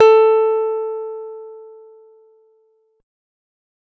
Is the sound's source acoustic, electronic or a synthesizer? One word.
acoustic